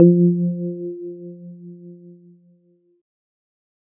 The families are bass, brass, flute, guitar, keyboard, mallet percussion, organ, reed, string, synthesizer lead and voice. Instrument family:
keyboard